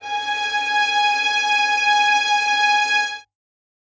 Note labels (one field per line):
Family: string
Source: acoustic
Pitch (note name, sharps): G#5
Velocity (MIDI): 25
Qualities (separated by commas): reverb